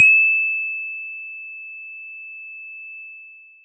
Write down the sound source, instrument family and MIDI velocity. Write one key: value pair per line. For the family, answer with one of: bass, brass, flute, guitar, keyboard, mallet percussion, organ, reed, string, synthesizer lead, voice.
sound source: acoustic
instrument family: mallet percussion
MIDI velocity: 127